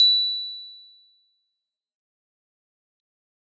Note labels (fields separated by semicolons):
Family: keyboard; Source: acoustic; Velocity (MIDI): 100; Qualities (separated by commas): bright, fast decay, percussive